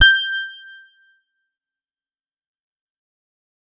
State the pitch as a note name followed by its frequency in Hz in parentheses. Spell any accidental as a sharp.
G6 (1568 Hz)